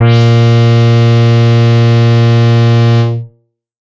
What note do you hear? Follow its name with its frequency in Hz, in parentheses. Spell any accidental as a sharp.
A#2 (116.5 Hz)